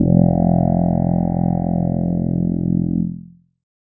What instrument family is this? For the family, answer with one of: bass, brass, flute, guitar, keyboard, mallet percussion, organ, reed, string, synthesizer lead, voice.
keyboard